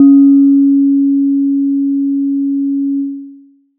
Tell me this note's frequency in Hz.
277.2 Hz